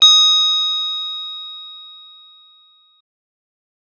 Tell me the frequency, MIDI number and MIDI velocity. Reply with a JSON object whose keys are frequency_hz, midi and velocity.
{"frequency_hz": 1245, "midi": 87, "velocity": 25}